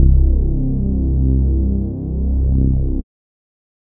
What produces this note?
synthesizer bass